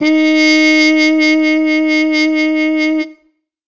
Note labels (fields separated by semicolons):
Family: brass; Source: acoustic; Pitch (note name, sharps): D#4; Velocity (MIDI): 100; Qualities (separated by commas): bright